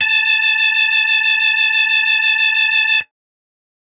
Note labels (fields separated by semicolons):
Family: organ; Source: electronic; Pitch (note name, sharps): A5; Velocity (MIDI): 50; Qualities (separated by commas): distorted